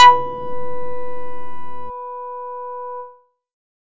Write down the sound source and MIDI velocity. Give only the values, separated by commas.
synthesizer, 75